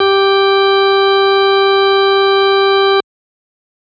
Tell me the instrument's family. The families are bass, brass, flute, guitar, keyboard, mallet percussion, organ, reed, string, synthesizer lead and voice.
organ